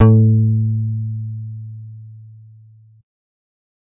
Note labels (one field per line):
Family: bass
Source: synthesizer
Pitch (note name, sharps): A2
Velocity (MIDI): 25